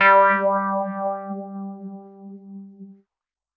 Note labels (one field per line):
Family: keyboard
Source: electronic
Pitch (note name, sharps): G3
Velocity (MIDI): 127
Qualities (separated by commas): non-linear envelope